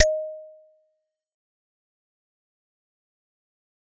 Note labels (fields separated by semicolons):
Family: mallet percussion; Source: acoustic; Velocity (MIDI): 50; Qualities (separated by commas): fast decay, percussive